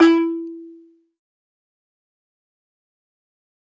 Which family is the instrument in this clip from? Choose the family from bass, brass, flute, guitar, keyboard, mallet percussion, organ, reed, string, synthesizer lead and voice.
mallet percussion